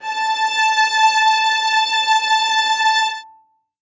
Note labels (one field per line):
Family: string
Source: acoustic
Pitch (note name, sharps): A5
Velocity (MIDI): 127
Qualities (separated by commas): reverb